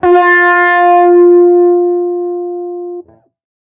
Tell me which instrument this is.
electronic guitar